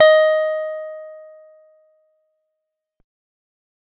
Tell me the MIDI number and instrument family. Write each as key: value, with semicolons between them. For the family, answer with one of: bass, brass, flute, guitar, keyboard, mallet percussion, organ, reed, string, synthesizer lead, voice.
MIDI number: 75; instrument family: guitar